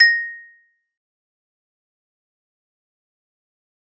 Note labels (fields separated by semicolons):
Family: mallet percussion; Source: acoustic; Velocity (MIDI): 25; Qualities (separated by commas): fast decay, percussive